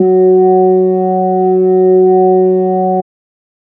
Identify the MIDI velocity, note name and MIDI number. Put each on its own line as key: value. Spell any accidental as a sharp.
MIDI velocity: 75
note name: F#3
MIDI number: 54